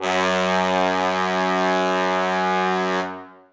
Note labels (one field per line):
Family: brass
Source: acoustic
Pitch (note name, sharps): F#2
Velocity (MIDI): 127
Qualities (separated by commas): bright, reverb